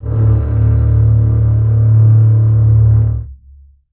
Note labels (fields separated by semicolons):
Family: string; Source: acoustic; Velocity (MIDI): 25; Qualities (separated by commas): long release, reverb